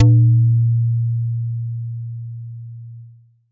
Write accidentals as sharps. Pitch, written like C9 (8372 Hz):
A#2 (116.5 Hz)